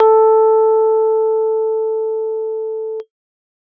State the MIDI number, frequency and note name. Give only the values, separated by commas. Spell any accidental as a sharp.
69, 440 Hz, A4